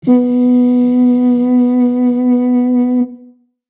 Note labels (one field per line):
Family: brass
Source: acoustic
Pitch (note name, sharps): B3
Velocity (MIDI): 25